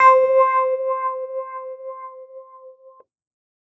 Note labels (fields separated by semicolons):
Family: keyboard; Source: electronic; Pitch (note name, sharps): C5; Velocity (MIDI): 100